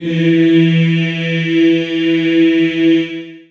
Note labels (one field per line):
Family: voice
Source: acoustic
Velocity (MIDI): 100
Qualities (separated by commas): long release, reverb